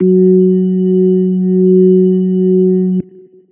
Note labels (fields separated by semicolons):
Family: organ; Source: electronic; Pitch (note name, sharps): F#3; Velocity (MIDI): 100; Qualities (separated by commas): dark